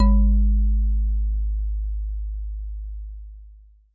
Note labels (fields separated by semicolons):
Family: mallet percussion; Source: acoustic; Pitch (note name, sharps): G#1; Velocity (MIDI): 50; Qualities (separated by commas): long release